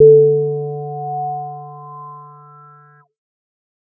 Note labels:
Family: bass; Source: synthesizer; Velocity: 25

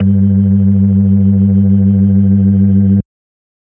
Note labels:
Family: organ; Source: electronic; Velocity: 25; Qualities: dark

